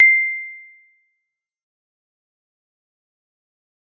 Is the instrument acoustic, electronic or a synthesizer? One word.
acoustic